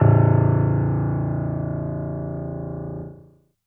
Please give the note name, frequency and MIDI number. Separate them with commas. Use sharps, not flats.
A0, 27.5 Hz, 21